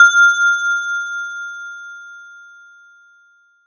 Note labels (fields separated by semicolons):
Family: mallet percussion; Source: acoustic; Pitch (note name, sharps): F6; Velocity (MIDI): 25; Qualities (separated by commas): bright, multiphonic